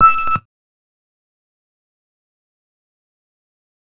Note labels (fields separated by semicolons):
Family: bass; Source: synthesizer; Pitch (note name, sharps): E6; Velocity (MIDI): 25; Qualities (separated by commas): fast decay, percussive